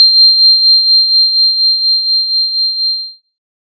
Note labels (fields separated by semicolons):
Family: synthesizer lead; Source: synthesizer; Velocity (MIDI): 25; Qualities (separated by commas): bright